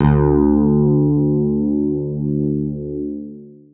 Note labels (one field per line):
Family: guitar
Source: electronic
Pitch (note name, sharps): D2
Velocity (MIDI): 50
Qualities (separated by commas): long release